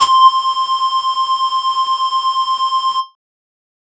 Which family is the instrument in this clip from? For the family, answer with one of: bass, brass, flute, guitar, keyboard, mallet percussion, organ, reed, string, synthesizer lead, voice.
flute